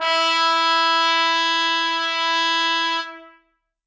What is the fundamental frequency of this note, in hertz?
329.6 Hz